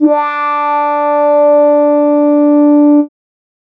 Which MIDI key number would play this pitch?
62